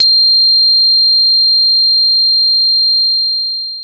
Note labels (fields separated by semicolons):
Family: mallet percussion; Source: acoustic; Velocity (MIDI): 100; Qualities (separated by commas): bright, long release